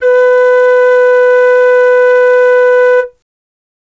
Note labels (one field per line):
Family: flute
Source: acoustic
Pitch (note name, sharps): B4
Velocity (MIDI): 50